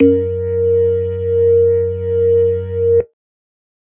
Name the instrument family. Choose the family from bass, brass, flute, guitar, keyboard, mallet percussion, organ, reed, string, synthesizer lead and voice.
organ